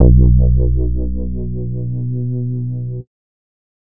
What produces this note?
synthesizer bass